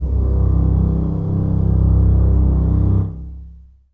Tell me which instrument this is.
acoustic string instrument